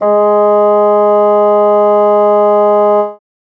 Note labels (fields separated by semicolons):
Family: reed; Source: acoustic; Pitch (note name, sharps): G#3; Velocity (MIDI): 127; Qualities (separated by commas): bright